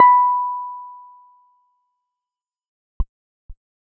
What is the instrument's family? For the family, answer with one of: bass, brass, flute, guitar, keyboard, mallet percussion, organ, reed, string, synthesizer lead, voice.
keyboard